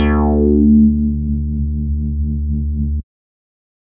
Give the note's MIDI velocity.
127